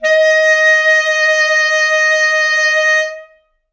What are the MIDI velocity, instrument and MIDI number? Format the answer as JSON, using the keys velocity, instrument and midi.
{"velocity": 127, "instrument": "acoustic reed instrument", "midi": 75}